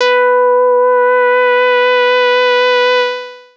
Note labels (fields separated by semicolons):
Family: bass; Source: synthesizer; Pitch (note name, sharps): B4; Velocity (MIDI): 100; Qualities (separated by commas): distorted, long release